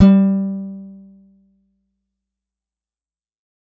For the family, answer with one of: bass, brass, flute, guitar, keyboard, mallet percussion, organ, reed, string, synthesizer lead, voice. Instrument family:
guitar